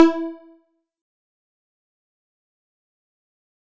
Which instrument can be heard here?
synthesizer bass